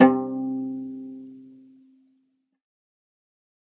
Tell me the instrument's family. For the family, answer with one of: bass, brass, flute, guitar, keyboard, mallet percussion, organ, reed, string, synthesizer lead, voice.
string